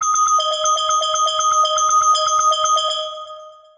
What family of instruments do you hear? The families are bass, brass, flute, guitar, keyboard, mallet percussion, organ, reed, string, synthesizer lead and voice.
mallet percussion